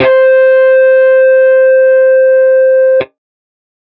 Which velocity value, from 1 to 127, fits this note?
75